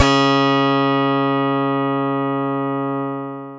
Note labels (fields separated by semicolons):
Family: keyboard; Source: electronic; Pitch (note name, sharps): C#3; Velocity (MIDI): 127; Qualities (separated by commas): bright, long release